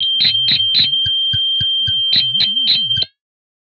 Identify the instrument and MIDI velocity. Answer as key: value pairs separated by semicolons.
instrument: synthesizer guitar; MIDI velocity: 75